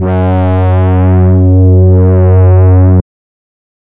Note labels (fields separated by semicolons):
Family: reed; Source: synthesizer; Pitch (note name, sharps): F#2; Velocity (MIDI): 50; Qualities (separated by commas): distorted, non-linear envelope